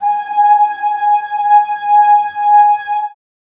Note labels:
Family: voice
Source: acoustic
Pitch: G#5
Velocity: 100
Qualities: reverb

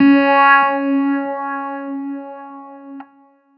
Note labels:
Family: keyboard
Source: electronic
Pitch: C#4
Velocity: 50

